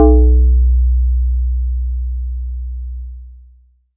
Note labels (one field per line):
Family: mallet percussion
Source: electronic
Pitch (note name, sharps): B1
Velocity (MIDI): 75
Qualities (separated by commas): long release, multiphonic